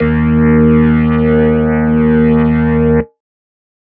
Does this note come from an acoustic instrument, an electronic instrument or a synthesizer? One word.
electronic